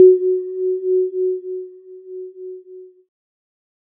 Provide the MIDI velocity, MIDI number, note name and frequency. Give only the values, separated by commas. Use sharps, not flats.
25, 66, F#4, 370 Hz